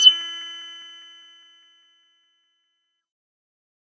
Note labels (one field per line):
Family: bass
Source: synthesizer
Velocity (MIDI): 100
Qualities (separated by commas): bright, distorted, percussive